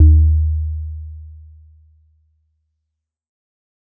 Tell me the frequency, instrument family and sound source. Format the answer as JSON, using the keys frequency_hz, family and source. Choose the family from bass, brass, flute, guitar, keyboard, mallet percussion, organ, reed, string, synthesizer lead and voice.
{"frequency_hz": 77.78, "family": "mallet percussion", "source": "acoustic"}